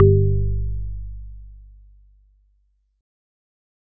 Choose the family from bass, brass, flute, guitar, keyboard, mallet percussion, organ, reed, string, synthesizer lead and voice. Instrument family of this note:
organ